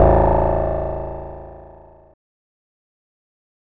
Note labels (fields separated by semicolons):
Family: guitar; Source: electronic; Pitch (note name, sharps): A0; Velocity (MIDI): 127; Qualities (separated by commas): bright, distorted, fast decay